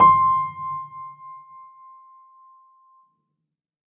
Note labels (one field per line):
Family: keyboard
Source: acoustic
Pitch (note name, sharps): C6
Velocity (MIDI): 75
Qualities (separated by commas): reverb